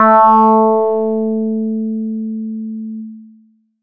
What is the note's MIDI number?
57